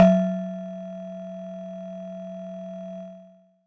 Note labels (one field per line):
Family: mallet percussion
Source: acoustic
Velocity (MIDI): 50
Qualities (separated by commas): distorted